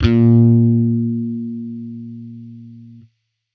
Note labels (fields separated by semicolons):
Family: bass; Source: electronic; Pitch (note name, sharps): A#2; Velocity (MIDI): 100; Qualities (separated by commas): distorted